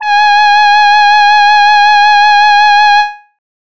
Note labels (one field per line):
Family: voice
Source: synthesizer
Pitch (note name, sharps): G#5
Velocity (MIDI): 50